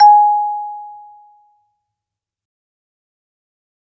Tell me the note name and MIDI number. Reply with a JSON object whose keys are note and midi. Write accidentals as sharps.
{"note": "G#5", "midi": 80}